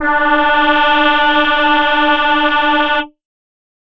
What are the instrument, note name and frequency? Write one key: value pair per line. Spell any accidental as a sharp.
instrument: synthesizer voice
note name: D4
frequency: 293.7 Hz